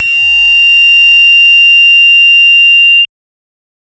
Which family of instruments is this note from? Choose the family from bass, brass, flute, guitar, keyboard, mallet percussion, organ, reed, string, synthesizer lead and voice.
bass